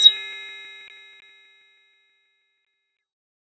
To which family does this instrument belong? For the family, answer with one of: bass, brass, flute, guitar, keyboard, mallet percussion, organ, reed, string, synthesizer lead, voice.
bass